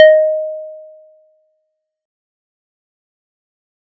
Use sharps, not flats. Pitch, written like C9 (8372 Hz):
D#5 (622.3 Hz)